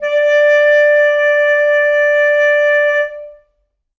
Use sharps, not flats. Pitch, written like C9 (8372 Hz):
D5 (587.3 Hz)